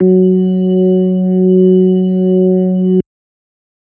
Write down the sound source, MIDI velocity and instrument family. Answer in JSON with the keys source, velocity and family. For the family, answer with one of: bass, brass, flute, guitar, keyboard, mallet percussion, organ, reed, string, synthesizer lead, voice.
{"source": "electronic", "velocity": 25, "family": "organ"}